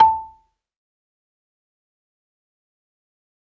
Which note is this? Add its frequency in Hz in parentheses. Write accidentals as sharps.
A5 (880 Hz)